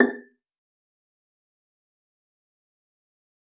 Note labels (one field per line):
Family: string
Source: acoustic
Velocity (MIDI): 75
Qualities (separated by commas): fast decay, percussive, reverb